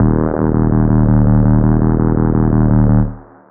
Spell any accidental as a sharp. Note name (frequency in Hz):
D#1 (38.89 Hz)